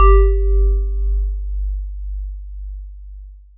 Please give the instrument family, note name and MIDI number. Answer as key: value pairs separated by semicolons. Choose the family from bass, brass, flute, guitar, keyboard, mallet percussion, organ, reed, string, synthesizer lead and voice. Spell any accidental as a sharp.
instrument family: mallet percussion; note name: G1; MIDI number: 31